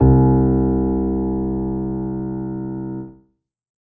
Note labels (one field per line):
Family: keyboard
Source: acoustic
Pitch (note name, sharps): C2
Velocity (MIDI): 25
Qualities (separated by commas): reverb